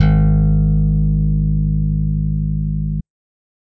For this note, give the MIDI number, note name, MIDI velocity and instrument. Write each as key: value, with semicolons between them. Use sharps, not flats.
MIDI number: 32; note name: G#1; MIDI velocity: 50; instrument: electronic bass